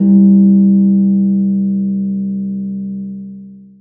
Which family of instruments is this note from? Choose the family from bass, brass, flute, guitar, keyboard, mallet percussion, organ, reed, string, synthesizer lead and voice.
string